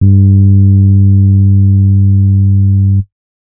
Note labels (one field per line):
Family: keyboard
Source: electronic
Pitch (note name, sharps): G2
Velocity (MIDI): 25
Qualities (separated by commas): dark